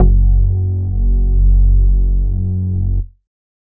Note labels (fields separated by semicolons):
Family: bass; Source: synthesizer; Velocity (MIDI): 25